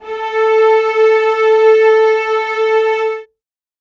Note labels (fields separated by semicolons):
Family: string; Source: acoustic; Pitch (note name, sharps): A4; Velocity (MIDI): 75; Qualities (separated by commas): reverb